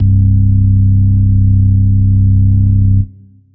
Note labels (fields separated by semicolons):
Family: organ; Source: electronic; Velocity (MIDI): 127; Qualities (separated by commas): dark